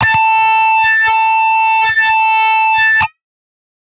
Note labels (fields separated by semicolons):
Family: guitar; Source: electronic; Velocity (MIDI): 100; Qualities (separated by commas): bright, distorted